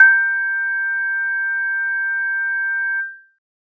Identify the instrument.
electronic keyboard